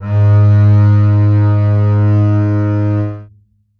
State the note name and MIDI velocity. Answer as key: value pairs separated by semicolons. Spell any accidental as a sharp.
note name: G#2; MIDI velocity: 25